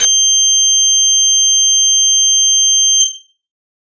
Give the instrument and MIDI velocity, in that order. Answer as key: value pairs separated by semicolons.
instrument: electronic guitar; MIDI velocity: 75